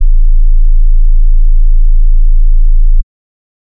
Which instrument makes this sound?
synthesizer bass